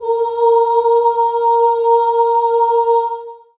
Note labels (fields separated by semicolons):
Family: voice; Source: acoustic; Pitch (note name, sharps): A#4; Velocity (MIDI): 127; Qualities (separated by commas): reverb